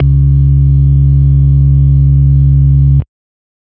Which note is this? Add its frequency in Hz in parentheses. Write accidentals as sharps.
C#2 (69.3 Hz)